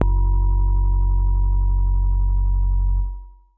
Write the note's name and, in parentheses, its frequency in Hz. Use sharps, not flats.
F#1 (46.25 Hz)